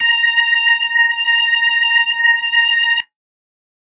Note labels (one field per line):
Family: organ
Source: electronic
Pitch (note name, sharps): A#5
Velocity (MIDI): 25